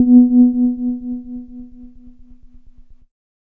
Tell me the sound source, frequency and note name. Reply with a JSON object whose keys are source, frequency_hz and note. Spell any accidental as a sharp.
{"source": "electronic", "frequency_hz": 246.9, "note": "B3"}